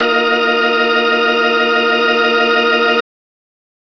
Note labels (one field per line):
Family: organ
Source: electronic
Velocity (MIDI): 127